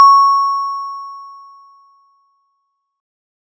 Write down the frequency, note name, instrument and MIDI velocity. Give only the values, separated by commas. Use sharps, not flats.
1109 Hz, C#6, acoustic mallet percussion instrument, 50